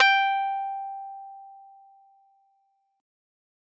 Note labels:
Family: keyboard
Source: electronic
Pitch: G5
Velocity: 127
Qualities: distorted

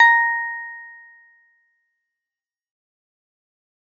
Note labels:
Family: guitar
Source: synthesizer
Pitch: A#5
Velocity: 100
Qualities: fast decay

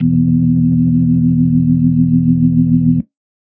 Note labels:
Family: organ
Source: electronic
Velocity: 75

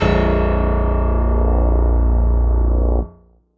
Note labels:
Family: keyboard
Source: electronic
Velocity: 127

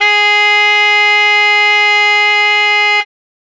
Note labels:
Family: reed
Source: acoustic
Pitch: G#4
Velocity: 75

